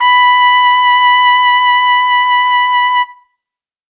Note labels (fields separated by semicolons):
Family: brass; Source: acoustic; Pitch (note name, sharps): B5; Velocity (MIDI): 50